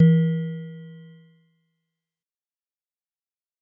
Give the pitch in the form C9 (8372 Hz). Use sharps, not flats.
E3 (164.8 Hz)